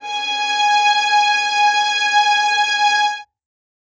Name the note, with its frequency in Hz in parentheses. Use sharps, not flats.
G#5 (830.6 Hz)